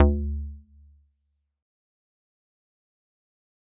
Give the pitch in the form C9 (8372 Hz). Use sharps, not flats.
D2 (73.42 Hz)